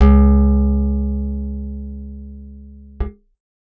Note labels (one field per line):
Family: guitar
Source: acoustic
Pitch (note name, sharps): C#2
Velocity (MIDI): 100